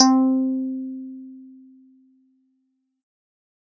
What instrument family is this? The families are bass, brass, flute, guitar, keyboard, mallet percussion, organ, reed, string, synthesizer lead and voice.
keyboard